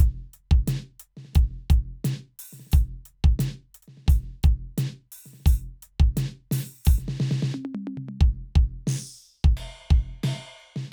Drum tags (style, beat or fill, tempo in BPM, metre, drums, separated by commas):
rock, beat, 88 BPM, 4/4, crash, ride, ride bell, closed hi-hat, open hi-hat, hi-hat pedal, snare, high tom, mid tom, floor tom, kick